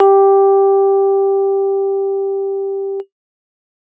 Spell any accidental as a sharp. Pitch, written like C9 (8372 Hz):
G4 (392 Hz)